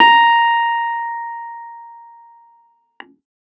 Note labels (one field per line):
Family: keyboard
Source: electronic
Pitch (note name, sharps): A#5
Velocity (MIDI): 100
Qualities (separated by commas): distorted